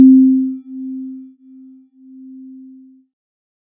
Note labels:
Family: keyboard; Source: synthesizer; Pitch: C4; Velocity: 75

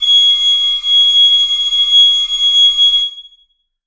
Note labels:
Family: flute; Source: acoustic; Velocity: 127; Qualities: bright, reverb

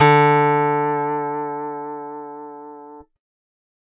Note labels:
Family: guitar; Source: acoustic; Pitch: D3; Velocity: 100

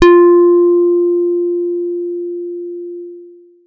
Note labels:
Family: guitar; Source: electronic; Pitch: F4; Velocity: 25; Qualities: long release

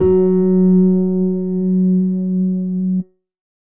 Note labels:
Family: keyboard; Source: electronic; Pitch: F#3; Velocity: 25; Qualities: reverb

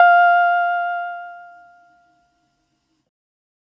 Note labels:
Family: keyboard; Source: electronic; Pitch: F5; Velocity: 25

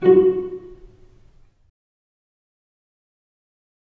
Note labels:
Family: string; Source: acoustic; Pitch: F#4; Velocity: 25; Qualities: fast decay, reverb

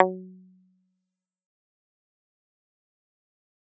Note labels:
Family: guitar; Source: electronic; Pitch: F#3; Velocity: 100; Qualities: fast decay, percussive

